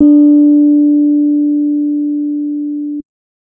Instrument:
electronic keyboard